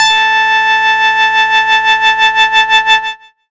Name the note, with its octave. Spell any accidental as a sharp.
A5